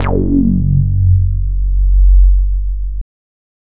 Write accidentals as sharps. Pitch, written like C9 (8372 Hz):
F#1 (46.25 Hz)